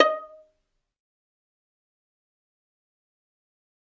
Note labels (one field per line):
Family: string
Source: acoustic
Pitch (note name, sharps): D#5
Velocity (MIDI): 50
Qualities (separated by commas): fast decay, percussive, reverb